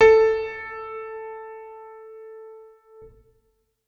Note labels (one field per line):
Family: organ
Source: electronic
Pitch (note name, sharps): A4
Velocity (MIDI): 127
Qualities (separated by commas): reverb